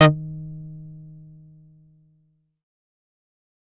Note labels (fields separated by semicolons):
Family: bass; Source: synthesizer; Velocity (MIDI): 50; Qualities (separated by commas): distorted, fast decay